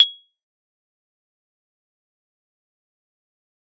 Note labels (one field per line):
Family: mallet percussion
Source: acoustic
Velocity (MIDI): 75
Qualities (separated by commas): bright, fast decay, percussive